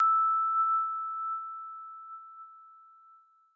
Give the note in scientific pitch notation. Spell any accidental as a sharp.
E6